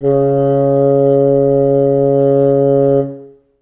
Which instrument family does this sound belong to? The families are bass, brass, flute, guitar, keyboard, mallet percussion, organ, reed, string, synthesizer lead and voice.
reed